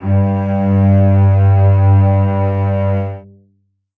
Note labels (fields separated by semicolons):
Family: string; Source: acoustic; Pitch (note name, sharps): G2; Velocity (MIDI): 127; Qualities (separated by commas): reverb